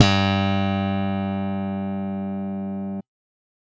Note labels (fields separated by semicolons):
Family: bass; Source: electronic; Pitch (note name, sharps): G2; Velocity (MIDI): 100; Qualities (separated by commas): bright